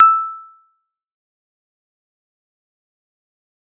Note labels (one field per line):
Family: keyboard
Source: electronic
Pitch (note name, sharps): E6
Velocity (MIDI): 75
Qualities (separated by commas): fast decay, percussive